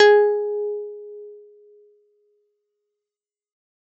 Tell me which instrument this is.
electronic keyboard